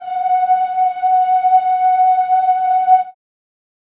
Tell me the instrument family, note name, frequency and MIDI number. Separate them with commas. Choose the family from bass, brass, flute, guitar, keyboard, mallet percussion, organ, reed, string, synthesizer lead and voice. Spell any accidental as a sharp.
voice, F#5, 740 Hz, 78